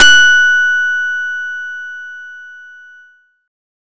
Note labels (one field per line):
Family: guitar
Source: acoustic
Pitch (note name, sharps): F#6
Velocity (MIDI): 127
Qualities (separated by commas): bright